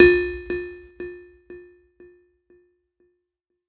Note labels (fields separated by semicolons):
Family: keyboard; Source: electronic; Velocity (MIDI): 127